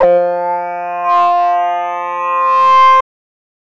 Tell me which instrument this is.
synthesizer voice